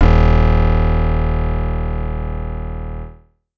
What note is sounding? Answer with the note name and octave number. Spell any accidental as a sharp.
D#1